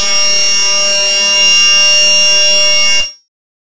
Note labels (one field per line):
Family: bass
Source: synthesizer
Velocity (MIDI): 100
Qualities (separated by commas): bright, distorted